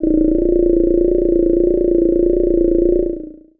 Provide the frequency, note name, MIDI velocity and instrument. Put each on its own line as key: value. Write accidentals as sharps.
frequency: 29.14 Hz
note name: A#0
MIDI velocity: 25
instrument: synthesizer voice